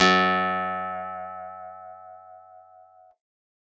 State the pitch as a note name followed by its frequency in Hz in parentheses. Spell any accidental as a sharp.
F#2 (92.5 Hz)